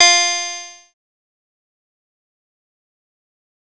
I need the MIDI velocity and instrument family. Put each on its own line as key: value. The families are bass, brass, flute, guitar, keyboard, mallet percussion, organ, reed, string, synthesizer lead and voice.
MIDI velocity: 75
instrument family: bass